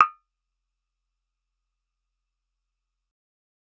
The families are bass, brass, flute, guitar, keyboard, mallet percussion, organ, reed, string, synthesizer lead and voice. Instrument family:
bass